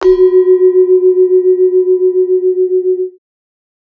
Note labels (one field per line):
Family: mallet percussion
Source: acoustic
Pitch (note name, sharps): F#4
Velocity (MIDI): 100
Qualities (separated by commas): multiphonic